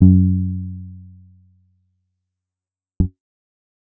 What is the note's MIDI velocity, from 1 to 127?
25